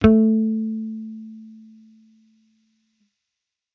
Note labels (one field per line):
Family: bass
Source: electronic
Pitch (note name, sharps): A3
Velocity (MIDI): 25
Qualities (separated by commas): distorted